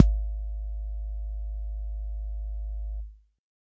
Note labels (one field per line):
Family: keyboard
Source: electronic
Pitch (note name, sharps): G#1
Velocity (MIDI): 127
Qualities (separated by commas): dark